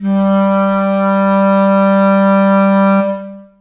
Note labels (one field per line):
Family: reed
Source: acoustic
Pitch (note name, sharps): G3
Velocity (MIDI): 75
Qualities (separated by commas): long release, reverb